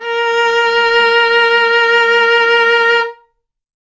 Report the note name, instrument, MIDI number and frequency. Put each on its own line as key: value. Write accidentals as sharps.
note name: A#4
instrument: acoustic string instrument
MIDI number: 70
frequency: 466.2 Hz